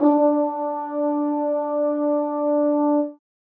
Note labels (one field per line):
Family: brass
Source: acoustic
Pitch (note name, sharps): D4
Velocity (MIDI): 25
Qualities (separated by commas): reverb